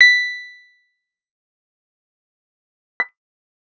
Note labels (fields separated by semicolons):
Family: guitar; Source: electronic; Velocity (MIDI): 25; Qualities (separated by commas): fast decay, percussive